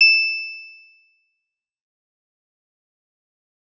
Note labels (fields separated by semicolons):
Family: guitar; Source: electronic; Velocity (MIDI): 100; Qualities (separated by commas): bright, fast decay, percussive